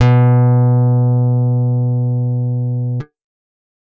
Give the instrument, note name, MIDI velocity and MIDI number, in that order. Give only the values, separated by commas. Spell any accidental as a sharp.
acoustic guitar, B2, 50, 47